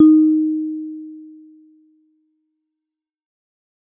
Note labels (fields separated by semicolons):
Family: mallet percussion; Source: acoustic; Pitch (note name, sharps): D#4; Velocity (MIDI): 50